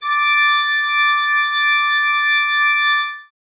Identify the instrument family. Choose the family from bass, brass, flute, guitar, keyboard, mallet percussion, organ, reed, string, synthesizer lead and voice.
organ